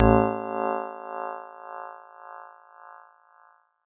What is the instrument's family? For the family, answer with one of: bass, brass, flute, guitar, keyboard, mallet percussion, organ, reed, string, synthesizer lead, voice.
keyboard